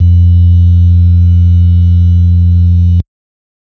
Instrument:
electronic organ